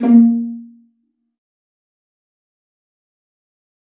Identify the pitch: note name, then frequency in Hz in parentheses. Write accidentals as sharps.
A#3 (233.1 Hz)